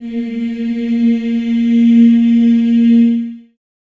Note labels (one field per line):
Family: voice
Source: acoustic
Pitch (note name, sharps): A#3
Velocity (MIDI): 25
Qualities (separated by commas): long release, reverb